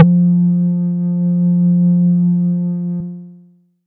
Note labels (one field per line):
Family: bass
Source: synthesizer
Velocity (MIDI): 50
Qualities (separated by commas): long release, multiphonic